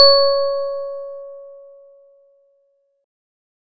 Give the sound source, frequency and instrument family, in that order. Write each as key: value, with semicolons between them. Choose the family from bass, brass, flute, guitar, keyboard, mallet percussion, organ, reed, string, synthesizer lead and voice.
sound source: electronic; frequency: 554.4 Hz; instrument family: organ